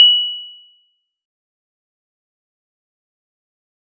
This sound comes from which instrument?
acoustic mallet percussion instrument